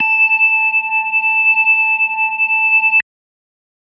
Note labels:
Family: organ; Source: electronic; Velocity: 100

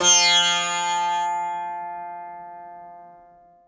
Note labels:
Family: guitar; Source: acoustic; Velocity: 127; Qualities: bright, multiphonic, reverb

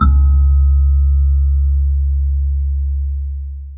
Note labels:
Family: mallet percussion; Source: acoustic; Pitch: C#2; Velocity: 127; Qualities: dark, long release, reverb

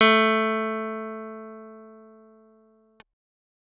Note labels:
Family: keyboard; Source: electronic; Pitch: A3; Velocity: 127

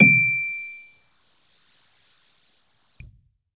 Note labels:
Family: keyboard; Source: electronic; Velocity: 25

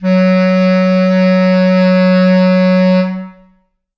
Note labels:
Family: reed; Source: acoustic; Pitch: F#3; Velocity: 127; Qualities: long release, reverb

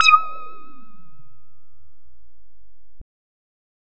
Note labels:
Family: bass; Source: synthesizer; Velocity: 75

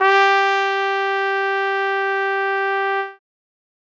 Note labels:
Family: brass; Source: acoustic; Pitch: G4; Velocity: 100

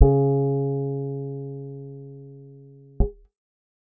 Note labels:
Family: guitar; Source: acoustic; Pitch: C#3; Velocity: 25; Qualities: dark

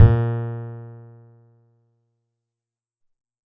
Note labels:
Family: guitar; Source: acoustic; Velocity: 75

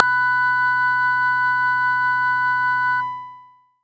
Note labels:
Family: bass; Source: synthesizer; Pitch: B4; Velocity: 127; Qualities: multiphonic

